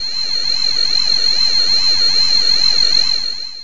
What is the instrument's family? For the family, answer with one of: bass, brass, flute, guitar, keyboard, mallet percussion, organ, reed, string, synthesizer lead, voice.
voice